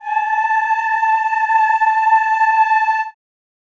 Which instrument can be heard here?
acoustic voice